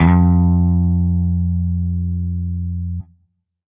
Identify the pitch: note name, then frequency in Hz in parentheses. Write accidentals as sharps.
F2 (87.31 Hz)